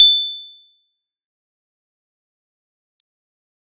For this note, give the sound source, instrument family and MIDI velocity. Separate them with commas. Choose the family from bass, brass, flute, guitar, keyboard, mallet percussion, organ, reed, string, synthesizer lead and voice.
electronic, keyboard, 75